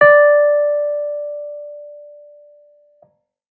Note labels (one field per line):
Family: keyboard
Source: electronic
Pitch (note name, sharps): D5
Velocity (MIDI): 75